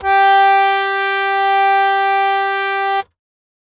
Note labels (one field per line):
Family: keyboard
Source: acoustic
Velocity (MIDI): 127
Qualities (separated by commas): bright